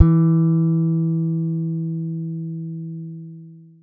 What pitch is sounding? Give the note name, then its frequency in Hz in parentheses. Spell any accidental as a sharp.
E3 (164.8 Hz)